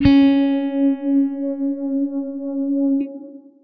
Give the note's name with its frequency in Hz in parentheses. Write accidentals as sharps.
C#4 (277.2 Hz)